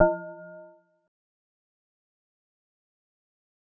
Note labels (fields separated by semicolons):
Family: mallet percussion; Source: synthesizer; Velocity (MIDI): 50; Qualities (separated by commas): fast decay, multiphonic, percussive